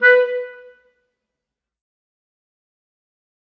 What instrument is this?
acoustic reed instrument